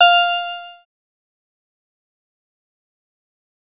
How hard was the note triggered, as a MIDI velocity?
50